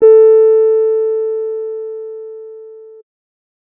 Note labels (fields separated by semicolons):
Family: keyboard; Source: electronic; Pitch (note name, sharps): A4; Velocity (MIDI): 50; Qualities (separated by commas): dark